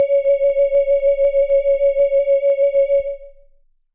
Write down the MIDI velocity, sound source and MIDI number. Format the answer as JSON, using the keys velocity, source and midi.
{"velocity": 127, "source": "electronic", "midi": 73}